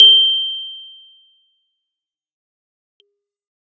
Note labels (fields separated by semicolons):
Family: keyboard; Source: acoustic; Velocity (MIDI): 50; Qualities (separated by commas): bright, fast decay